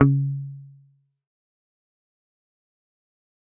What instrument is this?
electronic guitar